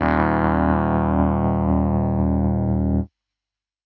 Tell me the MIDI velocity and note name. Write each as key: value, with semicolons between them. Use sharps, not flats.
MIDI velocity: 127; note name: D#1